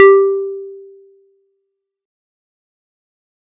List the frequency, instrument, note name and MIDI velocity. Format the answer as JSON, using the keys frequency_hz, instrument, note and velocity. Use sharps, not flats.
{"frequency_hz": 392, "instrument": "acoustic mallet percussion instrument", "note": "G4", "velocity": 100}